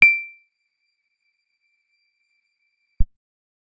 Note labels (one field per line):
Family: guitar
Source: acoustic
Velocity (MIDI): 25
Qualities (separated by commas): percussive